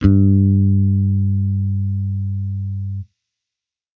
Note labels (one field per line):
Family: bass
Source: electronic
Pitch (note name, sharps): G2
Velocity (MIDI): 25